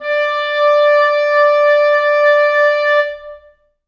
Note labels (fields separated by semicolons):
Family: reed; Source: acoustic; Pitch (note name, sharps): D5; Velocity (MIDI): 127; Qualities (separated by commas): long release, reverb